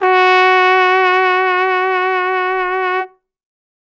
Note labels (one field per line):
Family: brass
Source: acoustic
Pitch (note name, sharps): F#4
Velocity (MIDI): 100